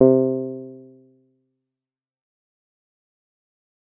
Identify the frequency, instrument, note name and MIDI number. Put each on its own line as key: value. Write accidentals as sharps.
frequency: 130.8 Hz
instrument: synthesizer bass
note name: C3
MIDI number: 48